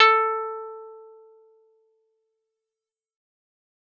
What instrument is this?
acoustic guitar